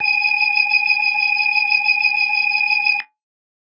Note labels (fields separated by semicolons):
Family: organ; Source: electronic; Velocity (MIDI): 50